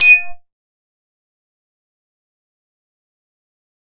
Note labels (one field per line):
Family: bass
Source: synthesizer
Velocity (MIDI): 100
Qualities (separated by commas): bright, distorted, fast decay, percussive